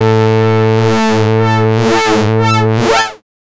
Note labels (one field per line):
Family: bass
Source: synthesizer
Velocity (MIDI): 127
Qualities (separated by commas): distorted, non-linear envelope